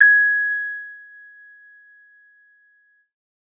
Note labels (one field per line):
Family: keyboard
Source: electronic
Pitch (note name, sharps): G#6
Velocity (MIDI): 25